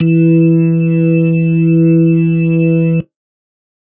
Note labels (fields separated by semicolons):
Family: organ; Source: electronic; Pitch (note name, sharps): E3; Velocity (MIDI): 127